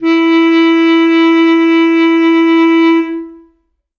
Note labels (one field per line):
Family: reed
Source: acoustic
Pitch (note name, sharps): E4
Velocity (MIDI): 100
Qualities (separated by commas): long release, reverb